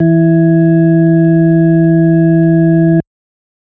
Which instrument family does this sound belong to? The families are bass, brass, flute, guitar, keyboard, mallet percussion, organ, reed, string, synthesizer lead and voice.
organ